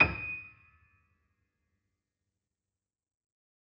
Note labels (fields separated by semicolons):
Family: keyboard; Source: acoustic; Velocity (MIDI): 50; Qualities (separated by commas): fast decay, percussive